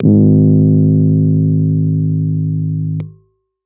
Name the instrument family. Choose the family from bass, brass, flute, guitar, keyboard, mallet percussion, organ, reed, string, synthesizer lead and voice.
keyboard